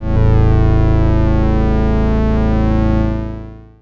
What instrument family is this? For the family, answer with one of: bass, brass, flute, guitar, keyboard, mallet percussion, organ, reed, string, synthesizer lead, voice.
organ